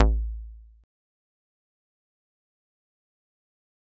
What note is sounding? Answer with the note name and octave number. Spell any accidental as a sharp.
A1